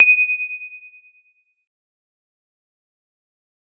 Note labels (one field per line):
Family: keyboard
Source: electronic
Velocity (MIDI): 75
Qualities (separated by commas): bright, fast decay